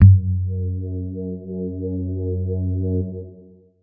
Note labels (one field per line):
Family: guitar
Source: electronic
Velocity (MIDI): 25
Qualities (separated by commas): dark, distorted, long release